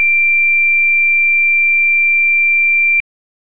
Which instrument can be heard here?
electronic organ